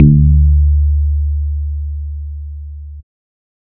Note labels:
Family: bass; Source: synthesizer; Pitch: D2; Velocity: 75

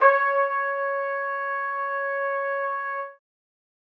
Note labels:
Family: brass; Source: acoustic; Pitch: C#5; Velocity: 50; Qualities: reverb

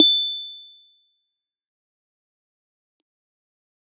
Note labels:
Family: keyboard; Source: electronic; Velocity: 25; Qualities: fast decay, percussive

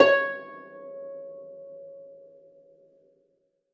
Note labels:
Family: string; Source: acoustic; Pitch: C#5; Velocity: 127; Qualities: reverb

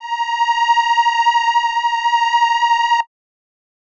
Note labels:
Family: reed; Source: acoustic; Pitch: A#5; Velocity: 50

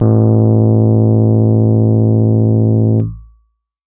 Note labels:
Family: keyboard; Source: electronic; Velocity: 127; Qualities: distorted

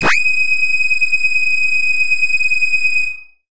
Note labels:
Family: bass; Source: synthesizer; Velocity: 100; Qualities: bright, distorted

